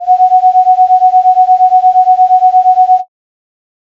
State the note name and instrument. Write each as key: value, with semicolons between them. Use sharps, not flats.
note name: F#5; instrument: synthesizer flute